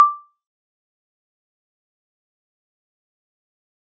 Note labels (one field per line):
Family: mallet percussion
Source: acoustic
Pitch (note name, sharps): D6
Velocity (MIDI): 127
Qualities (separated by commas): fast decay, percussive